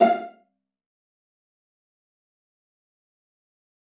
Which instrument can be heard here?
acoustic string instrument